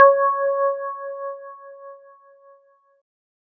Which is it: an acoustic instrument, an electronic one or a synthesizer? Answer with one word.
electronic